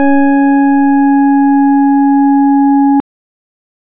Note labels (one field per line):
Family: organ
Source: electronic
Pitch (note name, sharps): C#4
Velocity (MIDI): 50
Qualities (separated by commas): dark